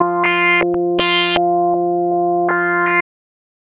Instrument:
synthesizer bass